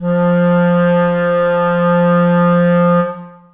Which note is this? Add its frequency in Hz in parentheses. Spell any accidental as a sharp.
F3 (174.6 Hz)